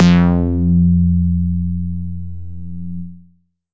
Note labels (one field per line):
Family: bass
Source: synthesizer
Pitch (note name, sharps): F2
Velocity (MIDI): 50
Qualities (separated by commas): distorted